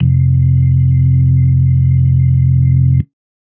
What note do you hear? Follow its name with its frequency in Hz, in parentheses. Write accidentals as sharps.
F1 (43.65 Hz)